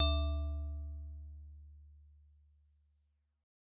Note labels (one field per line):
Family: mallet percussion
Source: acoustic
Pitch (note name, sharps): D2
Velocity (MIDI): 127